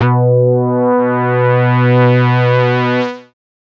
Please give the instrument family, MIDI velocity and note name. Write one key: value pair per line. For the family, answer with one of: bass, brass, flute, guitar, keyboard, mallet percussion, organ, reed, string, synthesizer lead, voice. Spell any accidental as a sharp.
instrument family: bass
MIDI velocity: 100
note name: B2